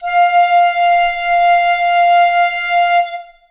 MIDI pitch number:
77